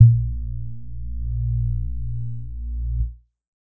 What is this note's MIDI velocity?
50